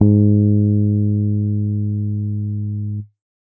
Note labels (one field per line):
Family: keyboard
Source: electronic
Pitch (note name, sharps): G#2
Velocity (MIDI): 75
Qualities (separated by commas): dark, distorted